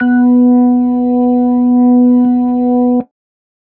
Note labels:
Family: organ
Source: electronic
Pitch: B3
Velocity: 75

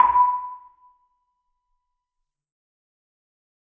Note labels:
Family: mallet percussion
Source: acoustic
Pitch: B5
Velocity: 75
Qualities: fast decay, percussive, reverb

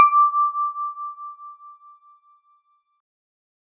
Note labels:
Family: keyboard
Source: electronic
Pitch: D6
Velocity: 100

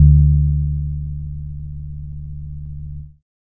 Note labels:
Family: keyboard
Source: electronic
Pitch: D2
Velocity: 75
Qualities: dark

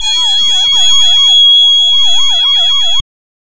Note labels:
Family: reed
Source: synthesizer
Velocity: 75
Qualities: bright, distorted, non-linear envelope

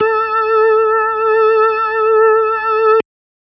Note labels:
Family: organ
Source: electronic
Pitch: A4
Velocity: 50

